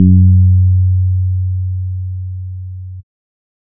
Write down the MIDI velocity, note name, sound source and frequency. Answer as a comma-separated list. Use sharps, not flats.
25, F#2, synthesizer, 92.5 Hz